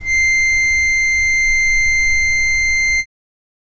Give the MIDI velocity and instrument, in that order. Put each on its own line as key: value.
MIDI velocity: 25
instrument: acoustic reed instrument